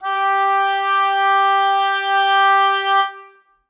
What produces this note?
acoustic reed instrument